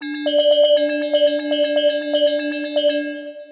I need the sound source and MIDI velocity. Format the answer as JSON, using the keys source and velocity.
{"source": "synthesizer", "velocity": 100}